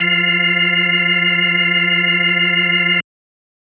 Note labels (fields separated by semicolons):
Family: organ; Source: electronic; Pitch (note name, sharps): F3; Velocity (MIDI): 100